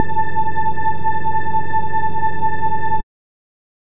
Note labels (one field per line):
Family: bass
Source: synthesizer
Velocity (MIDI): 25